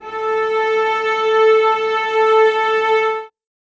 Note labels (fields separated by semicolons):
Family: string; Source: acoustic; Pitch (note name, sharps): A4; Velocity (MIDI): 50; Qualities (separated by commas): reverb